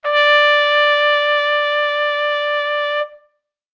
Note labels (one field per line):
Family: brass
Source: acoustic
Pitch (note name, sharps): D5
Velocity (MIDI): 75